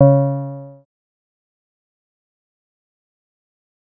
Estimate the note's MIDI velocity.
25